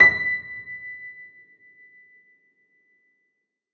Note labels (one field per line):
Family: keyboard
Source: acoustic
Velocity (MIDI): 75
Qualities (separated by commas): reverb